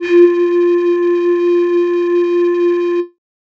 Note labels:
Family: flute; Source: synthesizer; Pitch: F4; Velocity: 75; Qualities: distorted

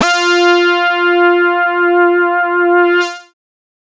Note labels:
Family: bass; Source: synthesizer; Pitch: F4; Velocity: 50; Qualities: distorted, multiphonic

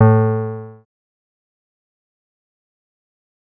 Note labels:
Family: synthesizer lead; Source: synthesizer; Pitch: A2; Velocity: 75; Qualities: distorted, fast decay

